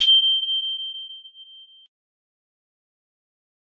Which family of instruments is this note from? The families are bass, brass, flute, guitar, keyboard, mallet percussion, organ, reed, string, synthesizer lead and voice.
mallet percussion